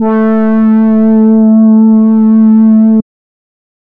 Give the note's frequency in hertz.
220 Hz